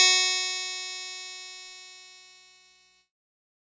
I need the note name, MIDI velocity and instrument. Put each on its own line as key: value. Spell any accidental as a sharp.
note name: F#4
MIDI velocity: 50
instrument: electronic keyboard